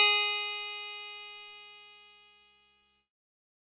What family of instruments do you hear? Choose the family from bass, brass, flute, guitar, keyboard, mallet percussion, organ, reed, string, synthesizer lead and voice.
keyboard